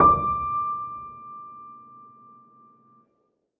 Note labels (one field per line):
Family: keyboard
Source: acoustic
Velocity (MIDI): 50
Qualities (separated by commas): reverb